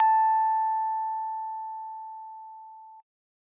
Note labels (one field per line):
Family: keyboard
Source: acoustic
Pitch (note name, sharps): A5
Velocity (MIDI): 75